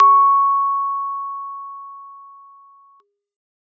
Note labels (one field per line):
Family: keyboard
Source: acoustic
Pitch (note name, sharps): C#6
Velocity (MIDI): 75